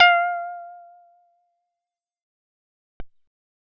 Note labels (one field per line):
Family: bass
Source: synthesizer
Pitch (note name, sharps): F5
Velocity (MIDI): 50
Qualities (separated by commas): fast decay